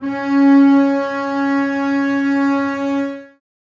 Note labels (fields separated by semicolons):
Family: string; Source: acoustic; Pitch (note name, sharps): C#4; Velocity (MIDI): 75; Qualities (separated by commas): reverb